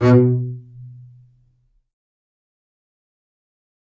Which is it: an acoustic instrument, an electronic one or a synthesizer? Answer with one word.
acoustic